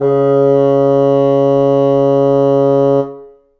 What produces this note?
acoustic reed instrument